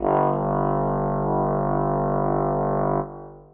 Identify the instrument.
acoustic brass instrument